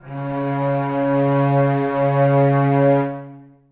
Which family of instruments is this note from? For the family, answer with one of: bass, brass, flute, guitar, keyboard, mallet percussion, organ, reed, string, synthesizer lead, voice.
string